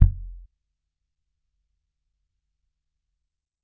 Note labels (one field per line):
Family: bass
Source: electronic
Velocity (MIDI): 25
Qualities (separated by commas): percussive